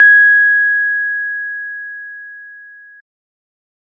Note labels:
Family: organ; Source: electronic; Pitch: G#6; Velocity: 127

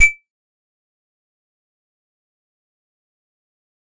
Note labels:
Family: keyboard; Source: acoustic; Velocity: 25; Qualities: fast decay, percussive

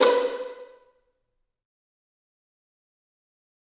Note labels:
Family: string; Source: acoustic; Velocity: 127; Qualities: bright, fast decay, reverb

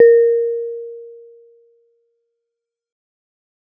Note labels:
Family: mallet percussion; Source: acoustic; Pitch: A#4; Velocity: 25; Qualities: dark, fast decay

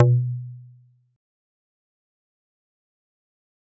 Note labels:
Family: mallet percussion; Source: acoustic; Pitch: B2; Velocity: 50; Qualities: fast decay, percussive

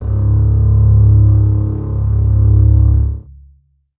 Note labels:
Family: string; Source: acoustic; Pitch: C#1; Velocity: 127; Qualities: long release, reverb

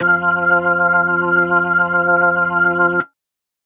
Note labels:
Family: organ; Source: electronic; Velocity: 127

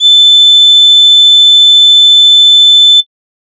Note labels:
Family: flute; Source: synthesizer; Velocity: 127; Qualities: bright

